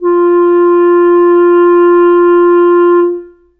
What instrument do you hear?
acoustic reed instrument